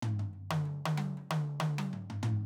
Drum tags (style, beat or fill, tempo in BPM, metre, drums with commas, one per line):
New Orleans funk
fill
93 BPM
4/4
high tom, mid tom, floor tom